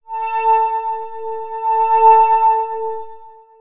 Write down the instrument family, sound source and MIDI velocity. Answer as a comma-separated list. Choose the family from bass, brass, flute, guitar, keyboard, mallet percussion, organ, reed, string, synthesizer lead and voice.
synthesizer lead, synthesizer, 50